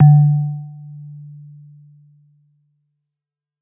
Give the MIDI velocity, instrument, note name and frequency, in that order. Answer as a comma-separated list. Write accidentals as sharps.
127, acoustic mallet percussion instrument, D3, 146.8 Hz